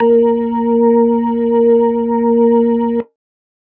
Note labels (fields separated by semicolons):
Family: organ; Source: electronic; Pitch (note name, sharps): A#3; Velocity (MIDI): 25; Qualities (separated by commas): dark